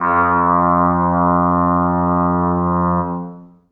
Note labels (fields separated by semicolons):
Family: brass; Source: acoustic; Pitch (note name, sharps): F2; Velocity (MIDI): 25; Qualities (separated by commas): long release, reverb